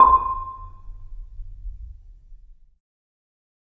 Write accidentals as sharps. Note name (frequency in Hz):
C6 (1047 Hz)